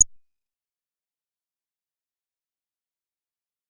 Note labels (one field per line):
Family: bass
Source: synthesizer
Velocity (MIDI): 100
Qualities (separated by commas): bright, distorted, fast decay, percussive